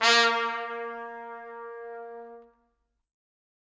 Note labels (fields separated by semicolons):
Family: brass; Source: acoustic; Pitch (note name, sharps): A#3; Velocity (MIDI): 25; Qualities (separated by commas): bright, reverb